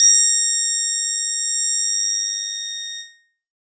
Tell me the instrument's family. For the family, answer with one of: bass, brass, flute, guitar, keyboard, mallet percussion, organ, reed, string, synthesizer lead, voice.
keyboard